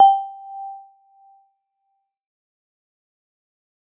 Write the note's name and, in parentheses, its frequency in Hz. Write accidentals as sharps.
G5 (784 Hz)